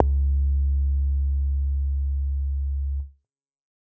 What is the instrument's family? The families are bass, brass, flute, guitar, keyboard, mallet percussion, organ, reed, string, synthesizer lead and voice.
bass